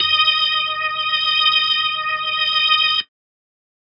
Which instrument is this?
electronic organ